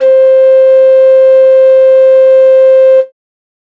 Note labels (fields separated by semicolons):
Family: flute; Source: acoustic; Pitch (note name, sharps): C5; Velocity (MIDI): 100